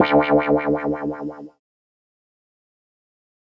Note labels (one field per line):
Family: keyboard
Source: synthesizer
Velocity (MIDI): 100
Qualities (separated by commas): distorted, fast decay